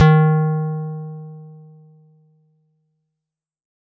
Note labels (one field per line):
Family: guitar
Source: electronic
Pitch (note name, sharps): D#3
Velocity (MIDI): 50